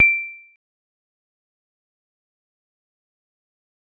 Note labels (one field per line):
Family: mallet percussion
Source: acoustic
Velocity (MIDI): 50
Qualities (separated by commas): fast decay, percussive